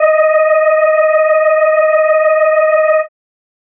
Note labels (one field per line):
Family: organ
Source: electronic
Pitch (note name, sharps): D#5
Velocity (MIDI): 100